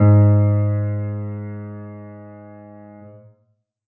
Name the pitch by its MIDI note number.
44